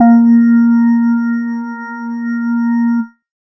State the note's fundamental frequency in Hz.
233.1 Hz